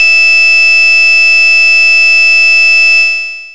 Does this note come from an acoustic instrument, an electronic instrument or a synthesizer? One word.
synthesizer